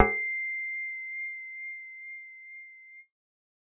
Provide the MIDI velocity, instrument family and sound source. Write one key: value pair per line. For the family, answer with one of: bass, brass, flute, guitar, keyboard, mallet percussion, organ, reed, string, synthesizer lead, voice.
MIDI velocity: 50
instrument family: bass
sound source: synthesizer